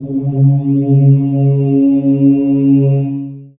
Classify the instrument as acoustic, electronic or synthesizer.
acoustic